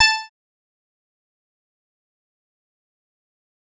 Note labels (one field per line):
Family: bass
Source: synthesizer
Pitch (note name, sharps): A5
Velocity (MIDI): 127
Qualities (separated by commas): bright, distorted, fast decay, percussive